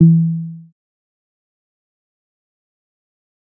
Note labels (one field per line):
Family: bass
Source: synthesizer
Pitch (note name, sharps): E3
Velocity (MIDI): 50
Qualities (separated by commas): dark, fast decay, percussive